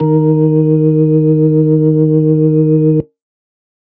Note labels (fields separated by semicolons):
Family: organ; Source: electronic; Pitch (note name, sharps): D#3; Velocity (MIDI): 127